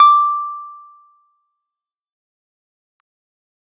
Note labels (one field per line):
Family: keyboard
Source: electronic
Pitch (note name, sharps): D6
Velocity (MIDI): 100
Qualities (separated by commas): fast decay